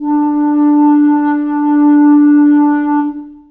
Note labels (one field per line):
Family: reed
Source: acoustic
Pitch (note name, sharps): D4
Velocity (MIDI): 50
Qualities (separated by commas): dark, long release, reverb